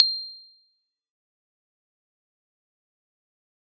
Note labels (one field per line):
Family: keyboard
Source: electronic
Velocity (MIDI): 25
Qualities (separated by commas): fast decay, percussive